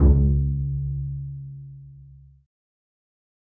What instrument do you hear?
acoustic string instrument